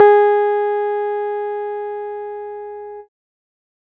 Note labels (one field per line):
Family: keyboard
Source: electronic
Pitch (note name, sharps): G#4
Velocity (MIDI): 50